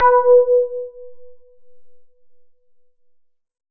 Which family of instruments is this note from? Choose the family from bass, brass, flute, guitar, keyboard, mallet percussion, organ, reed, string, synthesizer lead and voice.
synthesizer lead